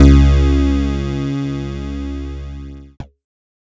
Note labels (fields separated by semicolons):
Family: keyboard; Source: electronic; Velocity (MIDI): 127; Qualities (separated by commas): bright, distorted